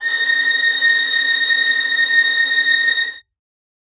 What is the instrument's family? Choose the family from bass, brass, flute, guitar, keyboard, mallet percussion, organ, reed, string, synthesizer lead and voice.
string